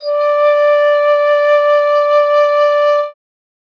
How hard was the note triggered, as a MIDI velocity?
50